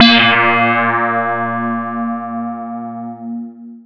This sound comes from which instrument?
electronic mallet percussion instrument